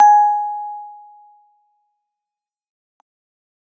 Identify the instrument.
electronic keyboard